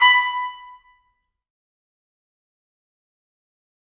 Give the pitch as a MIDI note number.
83